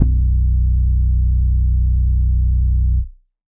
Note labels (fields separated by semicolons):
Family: organ; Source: electronic; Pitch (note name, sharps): B0; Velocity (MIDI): 50